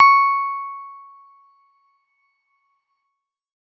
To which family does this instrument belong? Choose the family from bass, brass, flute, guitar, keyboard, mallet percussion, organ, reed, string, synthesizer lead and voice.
keyboard